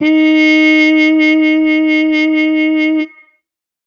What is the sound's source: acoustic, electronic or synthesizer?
acoustic